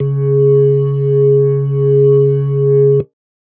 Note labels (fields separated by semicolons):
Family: keyboard; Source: electronic; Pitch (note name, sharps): C#3; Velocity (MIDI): 25